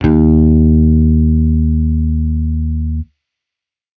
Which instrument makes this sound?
electronic bass